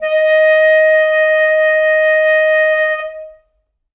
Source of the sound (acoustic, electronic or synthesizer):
acoustic